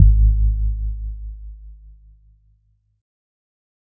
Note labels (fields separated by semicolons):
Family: keyboard; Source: electronic; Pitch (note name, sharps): G#1; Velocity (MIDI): 25; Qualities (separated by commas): dark